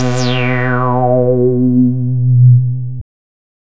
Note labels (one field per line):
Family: bass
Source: synthesizer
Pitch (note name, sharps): B2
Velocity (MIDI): 127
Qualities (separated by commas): bright, distorted